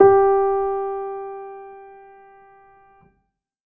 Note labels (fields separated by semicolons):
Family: keyboard; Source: acoustic; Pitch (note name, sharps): G4; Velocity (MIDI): 25; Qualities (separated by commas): reverb